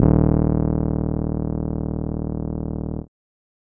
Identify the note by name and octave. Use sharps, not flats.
D#1